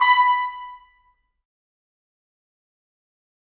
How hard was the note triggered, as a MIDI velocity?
100